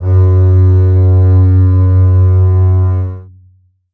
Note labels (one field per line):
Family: string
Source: acoustic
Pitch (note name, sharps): F#2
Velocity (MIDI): 50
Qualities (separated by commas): long release, reverb